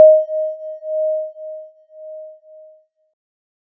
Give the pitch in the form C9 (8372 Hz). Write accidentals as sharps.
D#5 (622.3 Hz)